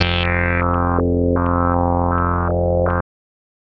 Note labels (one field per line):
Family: bass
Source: synthesizer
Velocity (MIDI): 25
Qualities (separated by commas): tempo-synced